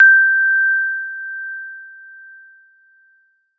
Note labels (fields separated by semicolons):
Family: keyboard; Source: electronic; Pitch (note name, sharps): G6; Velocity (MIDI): 50